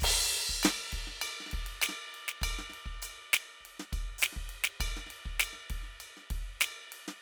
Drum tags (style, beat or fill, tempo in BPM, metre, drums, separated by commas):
funk, beat, 100 BPM, 4/4, crash, ride, ride bell, hi-hat pedal, snare, kick